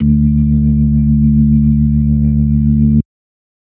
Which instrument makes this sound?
electronic organ